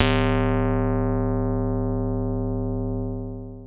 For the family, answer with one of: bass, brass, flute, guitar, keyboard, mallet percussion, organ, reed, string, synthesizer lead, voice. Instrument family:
keyboard